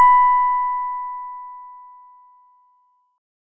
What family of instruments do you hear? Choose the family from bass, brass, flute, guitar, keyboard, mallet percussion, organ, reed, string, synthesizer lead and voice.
organ